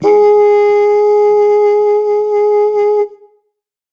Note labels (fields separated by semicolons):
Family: brass; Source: acoustic; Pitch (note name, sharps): G#4; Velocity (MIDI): 25